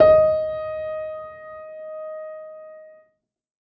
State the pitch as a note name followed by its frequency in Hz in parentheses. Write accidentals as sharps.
D#5 (622.3 Hz)